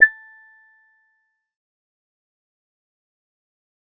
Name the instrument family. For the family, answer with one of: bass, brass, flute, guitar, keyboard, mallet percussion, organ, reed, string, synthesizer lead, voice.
bass